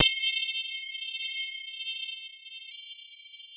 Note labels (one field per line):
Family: mallet percussion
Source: synthesizer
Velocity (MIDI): 100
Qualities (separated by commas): long release, multiphonic